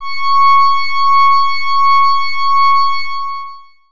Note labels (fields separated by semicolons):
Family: organ; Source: electronic; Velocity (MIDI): 100; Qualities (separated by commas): distorted, long release